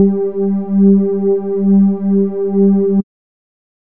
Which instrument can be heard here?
synthesizer bass